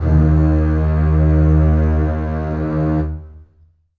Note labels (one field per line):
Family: string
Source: acoustic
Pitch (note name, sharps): D#2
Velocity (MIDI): 127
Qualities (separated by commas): long release, reverb